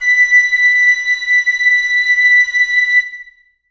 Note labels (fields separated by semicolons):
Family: reed; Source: acoustic; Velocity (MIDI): 127; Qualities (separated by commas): reverb